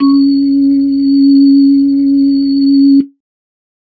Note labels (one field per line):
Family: organ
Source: electronic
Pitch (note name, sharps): C#4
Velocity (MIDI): 75